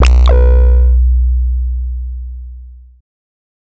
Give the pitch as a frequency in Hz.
61.74 Hz